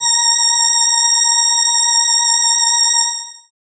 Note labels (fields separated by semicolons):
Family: keyboard; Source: synthesizer; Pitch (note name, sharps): A#5; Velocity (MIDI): 100; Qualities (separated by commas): bright